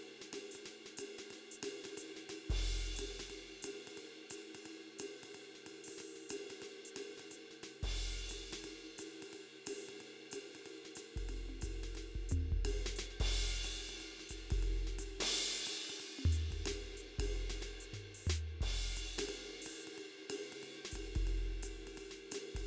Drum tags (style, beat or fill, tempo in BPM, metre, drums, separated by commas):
medium-fast jazz, beat, 180 BPM, 4/4, ride, hi-hat pedal, snare, high tom, floor tom, kick